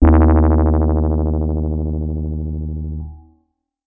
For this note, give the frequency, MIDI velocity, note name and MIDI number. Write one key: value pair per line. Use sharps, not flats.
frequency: 77.78 Hz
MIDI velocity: 100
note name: D#2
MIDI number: 39